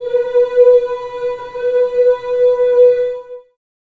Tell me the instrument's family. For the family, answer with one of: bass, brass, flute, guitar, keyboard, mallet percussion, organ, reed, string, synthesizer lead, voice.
voice